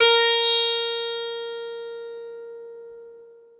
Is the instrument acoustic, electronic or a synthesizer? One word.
acoustic